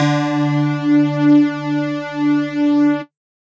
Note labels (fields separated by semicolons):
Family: mallet percussion; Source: electronic; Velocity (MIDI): 100